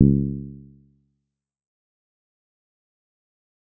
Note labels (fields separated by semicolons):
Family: bass; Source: synthesizer; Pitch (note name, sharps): C#2; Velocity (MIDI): 75; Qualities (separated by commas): dark, fast decay, percussive